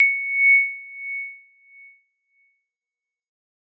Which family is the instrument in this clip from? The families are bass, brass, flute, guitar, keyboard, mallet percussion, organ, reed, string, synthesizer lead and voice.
mallet percussion